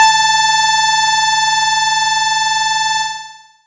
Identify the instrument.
synthesizer bass